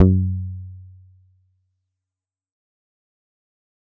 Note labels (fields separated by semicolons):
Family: bass; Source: synthesizer; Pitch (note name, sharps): F#2; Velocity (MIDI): 127; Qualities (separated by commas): dark, distorted, fast decay